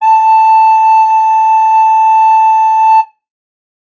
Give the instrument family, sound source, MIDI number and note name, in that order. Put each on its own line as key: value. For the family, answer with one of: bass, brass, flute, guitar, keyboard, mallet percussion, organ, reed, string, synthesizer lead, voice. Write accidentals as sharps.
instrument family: flute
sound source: acoustic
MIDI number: 81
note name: A5